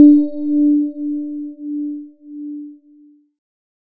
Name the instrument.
electronic keyboard